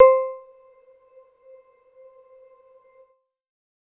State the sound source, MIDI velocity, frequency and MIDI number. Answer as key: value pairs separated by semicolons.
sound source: electronic; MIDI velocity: 127; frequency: 523.3 Hz; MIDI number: 72